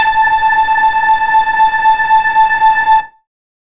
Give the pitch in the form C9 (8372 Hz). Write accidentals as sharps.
A5 (880 Hz)